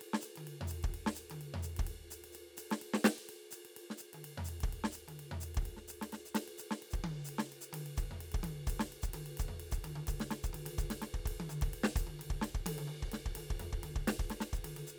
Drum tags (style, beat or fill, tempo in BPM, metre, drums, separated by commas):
linear jazz, beat, 128 BPM, 4/4, ride, hi-hat pedal, snare, high tom, floor tom, kick